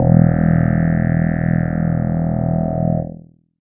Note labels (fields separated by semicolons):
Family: keyboard; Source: electronic; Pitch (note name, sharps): E1; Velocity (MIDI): 50; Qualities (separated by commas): distorted, multiphonic